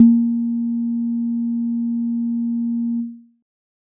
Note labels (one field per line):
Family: keyboard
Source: electronic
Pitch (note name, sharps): A#3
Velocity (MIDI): 75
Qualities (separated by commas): dark